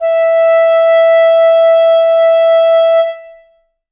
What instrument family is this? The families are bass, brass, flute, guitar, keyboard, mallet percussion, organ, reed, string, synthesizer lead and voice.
reed